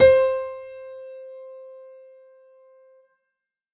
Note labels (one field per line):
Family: keyboard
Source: acoustic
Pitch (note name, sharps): C5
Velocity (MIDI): 127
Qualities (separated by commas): bright